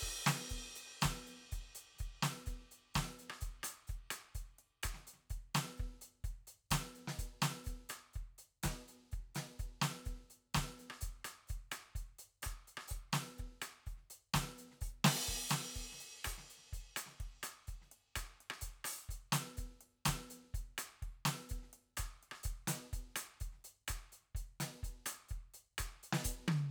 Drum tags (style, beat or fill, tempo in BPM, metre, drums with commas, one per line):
reggae
beat
126 BPM
4/4
crash, closed hi-hat, open hi-hat, hi-hat pedal, snare, cross-stick, high tom, kick